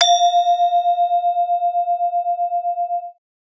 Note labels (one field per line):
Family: mallet percussion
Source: acoustic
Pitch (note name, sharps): F5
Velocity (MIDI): 75